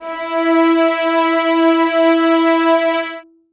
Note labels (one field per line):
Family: string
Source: acoustic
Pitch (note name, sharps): E4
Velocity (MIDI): 100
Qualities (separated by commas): reverb